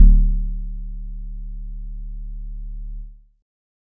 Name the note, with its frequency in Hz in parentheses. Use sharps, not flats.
D1 (36.71 Hz)